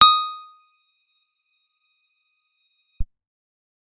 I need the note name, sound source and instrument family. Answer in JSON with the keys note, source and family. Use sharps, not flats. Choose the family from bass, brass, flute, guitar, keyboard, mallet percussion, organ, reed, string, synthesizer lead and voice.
{"note": "D#6", "source": "acoustic", "family": "guitar"}